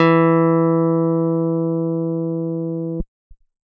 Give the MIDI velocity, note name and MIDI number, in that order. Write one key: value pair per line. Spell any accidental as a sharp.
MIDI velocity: 127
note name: E3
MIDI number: 52